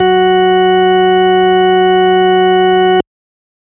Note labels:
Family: organ; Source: electronic; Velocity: 75

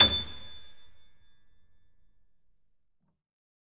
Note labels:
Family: keyboard; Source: acoustic; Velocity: 100; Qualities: reverb

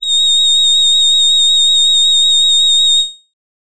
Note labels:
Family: voice; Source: synthesizer; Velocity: 127; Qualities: bright

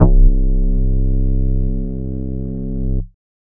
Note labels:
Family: flute; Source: synthesizer; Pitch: C1; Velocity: 127

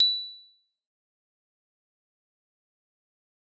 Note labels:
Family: mallet percussion; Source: acoustic; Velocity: 75; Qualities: bright, fast decay, percussive

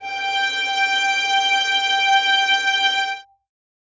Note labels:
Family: string; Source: acoustic; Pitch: G5; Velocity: 25; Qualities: reverb

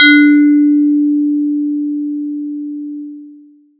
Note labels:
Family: mallet percussion; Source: electronic; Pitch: D4; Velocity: 75; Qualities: long release, multiphonic

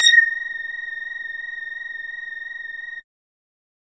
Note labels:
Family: bass; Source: synthesizer; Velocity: 127

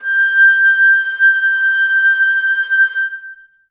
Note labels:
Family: flute; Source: acoustic; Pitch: G6; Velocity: 100; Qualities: long release, reverb

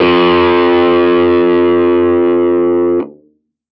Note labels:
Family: keyboard; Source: electronic; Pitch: F2; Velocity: 127; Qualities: distorted

